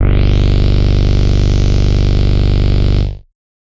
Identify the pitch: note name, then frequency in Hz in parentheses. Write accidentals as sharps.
G0 (24.5 Hz)